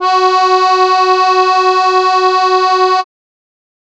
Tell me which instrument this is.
acoustic keyboard